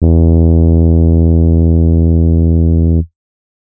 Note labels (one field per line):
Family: keyboard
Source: electronic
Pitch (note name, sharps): E2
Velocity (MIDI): 75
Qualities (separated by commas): dark